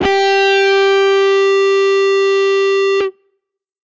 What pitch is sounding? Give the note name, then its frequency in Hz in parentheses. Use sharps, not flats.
G4 (392 Hz)